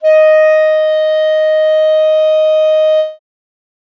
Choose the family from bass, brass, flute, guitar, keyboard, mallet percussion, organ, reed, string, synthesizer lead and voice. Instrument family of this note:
reed